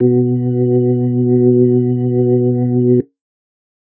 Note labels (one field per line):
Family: organ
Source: electronic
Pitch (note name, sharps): B2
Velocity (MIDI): 25